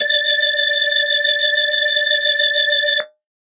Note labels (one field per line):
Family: organ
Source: electronic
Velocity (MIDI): 127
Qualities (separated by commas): bright